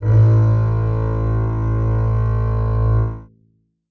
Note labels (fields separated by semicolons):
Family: string; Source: acoustic; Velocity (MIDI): 127; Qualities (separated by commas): reverb